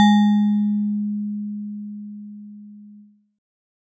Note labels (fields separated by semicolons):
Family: mallet percussion; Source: acoustic; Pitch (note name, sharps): G#3; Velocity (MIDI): 100